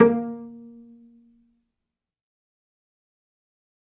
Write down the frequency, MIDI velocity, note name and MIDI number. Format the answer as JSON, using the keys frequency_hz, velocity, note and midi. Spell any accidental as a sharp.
{"frequency_hz": 233.1, "velocity": 127, "note": "A#3", "midi": 58}